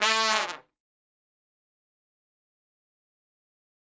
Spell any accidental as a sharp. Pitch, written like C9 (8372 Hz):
A3 (220 Hz)